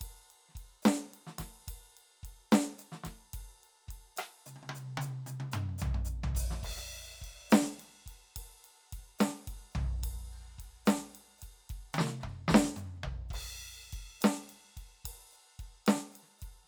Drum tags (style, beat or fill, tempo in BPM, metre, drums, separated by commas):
blues shuffle, beat, 72 BPM, 4/4, crash, ride, closed hi-hat, hi-hat pedal, snare, cross-stick, high tom, mid tom, floor tom, kick